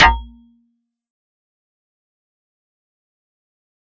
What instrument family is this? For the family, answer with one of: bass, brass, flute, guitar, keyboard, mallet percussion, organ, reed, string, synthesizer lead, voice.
mallet percussion